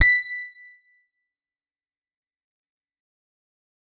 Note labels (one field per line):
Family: guitar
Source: electronic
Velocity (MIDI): 75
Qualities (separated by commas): distorted, fast decay, percussive